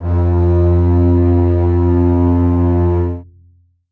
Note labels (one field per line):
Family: string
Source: acoustic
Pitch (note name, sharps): F2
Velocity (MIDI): 25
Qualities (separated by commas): long release, reverb